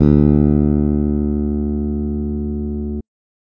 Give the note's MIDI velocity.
100